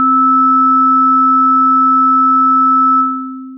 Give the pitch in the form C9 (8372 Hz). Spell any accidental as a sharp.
C4 (261.6 Hz)